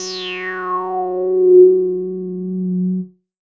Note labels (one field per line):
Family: bass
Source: synthesizer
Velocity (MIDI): 25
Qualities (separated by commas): distorted, non-linear envelope